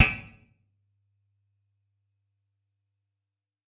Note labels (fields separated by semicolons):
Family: guitar; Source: electronic; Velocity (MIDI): 100; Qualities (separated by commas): percussive, reverb